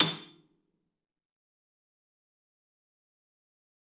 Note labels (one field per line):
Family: string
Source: acoustic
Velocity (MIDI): 25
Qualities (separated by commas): fast decay, percussive, reverb